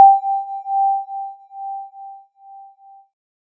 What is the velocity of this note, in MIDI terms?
50